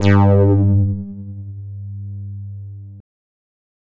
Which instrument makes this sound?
synthesizer bass